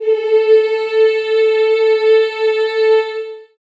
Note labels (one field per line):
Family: voice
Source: acoustic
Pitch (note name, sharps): A4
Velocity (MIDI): 100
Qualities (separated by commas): long release, reverb